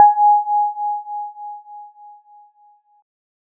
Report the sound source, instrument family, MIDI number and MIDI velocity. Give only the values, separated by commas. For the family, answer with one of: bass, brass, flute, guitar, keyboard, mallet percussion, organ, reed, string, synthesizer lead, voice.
electronic, keyboard, 80, 25